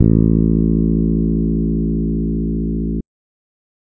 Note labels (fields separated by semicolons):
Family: bass; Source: electronic; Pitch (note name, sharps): A1; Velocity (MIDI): 50